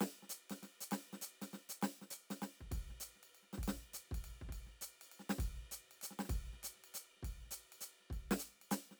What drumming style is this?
jazz